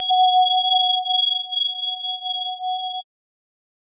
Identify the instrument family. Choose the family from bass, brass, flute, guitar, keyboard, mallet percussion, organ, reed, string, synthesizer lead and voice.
mallet percussion